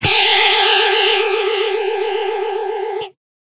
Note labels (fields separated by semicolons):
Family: guitar; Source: electronic; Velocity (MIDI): 75; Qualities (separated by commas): bright, distorted